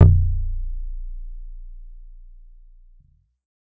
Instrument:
synthesizer bass